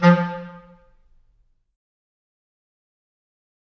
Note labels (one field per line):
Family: reed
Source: acoustic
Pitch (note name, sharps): F3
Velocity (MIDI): 100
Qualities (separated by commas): fast decay, percussive, reverb